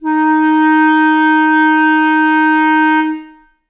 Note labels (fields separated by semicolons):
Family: reed; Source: acoustic; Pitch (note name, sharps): D#4; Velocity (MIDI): 100; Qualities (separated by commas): reverb